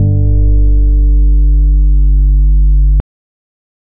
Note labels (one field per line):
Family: organ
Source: electronic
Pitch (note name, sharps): G1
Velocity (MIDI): 100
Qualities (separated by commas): dark